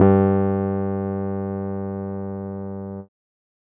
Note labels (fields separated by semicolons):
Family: keyboard; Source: electronic; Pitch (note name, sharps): G2; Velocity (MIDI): 127